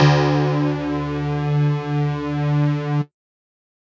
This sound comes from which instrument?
electronic mallet percussion instrument